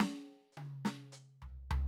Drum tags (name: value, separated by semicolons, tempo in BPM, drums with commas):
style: Motown; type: fill; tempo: 104 BPM; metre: 4/4; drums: hi-hat pedal, snare, high tom, floor tom